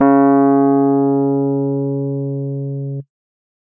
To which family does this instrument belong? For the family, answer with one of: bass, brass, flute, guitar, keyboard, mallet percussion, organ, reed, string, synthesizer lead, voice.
keyboard